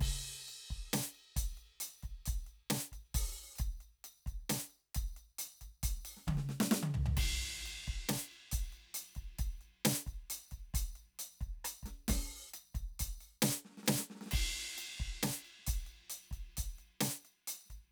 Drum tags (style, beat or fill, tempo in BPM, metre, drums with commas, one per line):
hip-hop
beat
67 BPM
4/4
crash, ride, closed hi-hat, hi-hat pedal, percussion, snare, cross-stick, high tom, floor tom, kick